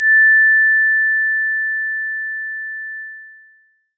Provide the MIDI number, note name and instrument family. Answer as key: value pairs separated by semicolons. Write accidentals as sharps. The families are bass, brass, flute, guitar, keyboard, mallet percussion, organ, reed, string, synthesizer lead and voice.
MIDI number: 93; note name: A6; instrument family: mallet percussion